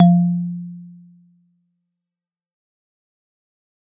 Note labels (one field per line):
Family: mallet percussion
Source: acoustic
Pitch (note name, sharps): F3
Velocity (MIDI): 100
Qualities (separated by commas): dark, fast decay